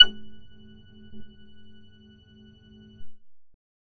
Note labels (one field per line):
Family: bass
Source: synthesizer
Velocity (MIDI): 50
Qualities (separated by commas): long release